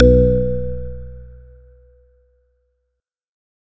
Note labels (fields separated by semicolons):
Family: organ; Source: electronic; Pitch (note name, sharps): B1; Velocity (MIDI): 127